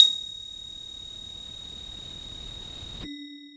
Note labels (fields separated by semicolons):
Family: voice; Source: synthesizer; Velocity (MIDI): 75; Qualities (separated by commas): distorted, long release